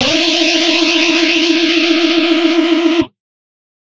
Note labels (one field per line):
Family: guitar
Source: electronic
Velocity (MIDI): 127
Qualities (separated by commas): bright, distorted